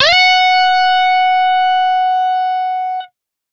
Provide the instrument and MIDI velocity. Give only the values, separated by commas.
electronic guitar, 127